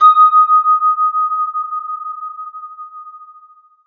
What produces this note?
electronic guitar